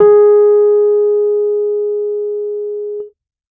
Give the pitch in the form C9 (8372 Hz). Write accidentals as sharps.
G#4 (415.3 Hz)